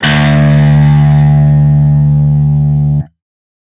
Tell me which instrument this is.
electronic guitar